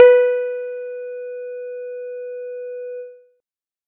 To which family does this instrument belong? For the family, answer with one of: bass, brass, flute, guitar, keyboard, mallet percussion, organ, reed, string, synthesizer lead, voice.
guitar